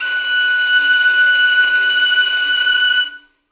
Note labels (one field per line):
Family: string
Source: acoustic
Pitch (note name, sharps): F#6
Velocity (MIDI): 50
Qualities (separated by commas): bright